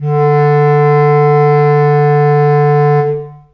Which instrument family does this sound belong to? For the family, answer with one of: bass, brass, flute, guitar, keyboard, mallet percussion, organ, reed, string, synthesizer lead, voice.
reed